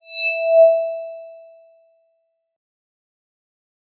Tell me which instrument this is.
electronic mallet percussion instrument